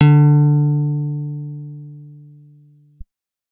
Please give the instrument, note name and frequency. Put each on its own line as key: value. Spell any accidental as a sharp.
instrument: acoustic guitar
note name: D3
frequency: 146.8 Hz